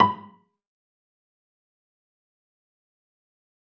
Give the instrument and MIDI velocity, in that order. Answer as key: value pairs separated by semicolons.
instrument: acoustic string instrument; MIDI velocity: 75